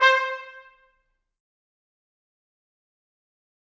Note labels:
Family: brass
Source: acoustic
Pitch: C5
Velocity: 100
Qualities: fast decay, percussive, reverb

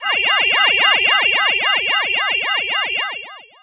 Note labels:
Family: voice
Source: synthesizer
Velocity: 50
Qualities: bright, distorted, long release

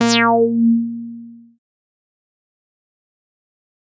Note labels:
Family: bass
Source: synthesizer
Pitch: A#3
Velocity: 100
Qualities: bright, distorted, fast decay

